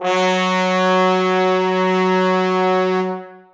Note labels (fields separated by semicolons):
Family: brass; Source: acoustic; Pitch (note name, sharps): F#3; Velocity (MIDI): 127; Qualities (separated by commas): bright, reverb